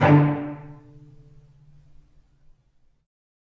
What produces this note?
acoustic string instrument